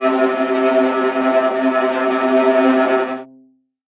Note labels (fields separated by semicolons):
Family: string; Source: acoustic; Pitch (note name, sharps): C3; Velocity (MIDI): 75; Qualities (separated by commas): non-linear envelope, reverb